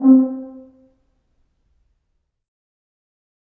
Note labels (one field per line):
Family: brass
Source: acoustic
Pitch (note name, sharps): C4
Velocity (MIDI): 50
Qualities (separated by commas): dark, fast decay, percussive, reverb